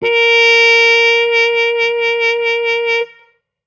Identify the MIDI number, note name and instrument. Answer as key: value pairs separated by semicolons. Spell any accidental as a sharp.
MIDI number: 70; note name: A#4; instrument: acoustic brass instrument